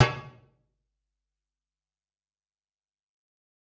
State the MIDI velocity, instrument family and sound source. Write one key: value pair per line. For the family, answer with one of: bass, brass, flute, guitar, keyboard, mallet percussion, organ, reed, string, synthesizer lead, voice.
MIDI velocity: 50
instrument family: guitar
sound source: electronic